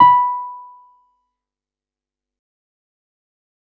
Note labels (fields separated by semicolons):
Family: keyboard; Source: electronic; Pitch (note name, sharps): B5; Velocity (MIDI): 100; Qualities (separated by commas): fast decay, percussive